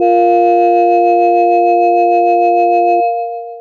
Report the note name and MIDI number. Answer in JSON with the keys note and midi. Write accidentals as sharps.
{"note": "A#2", "midi": 46}